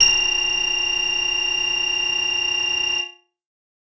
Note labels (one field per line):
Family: keyboard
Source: electronic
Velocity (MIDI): 75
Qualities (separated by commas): bright, distorted